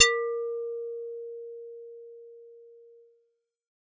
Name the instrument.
synthesizer bass